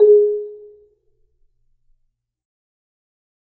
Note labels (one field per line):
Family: mallet percussion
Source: acoustic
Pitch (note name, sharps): G#4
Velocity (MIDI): 25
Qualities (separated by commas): dark, fast decay, percussive, reverb